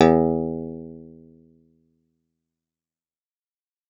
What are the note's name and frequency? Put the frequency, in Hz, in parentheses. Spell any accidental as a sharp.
E2 (82.41 Hz)